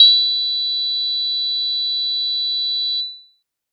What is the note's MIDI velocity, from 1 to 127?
75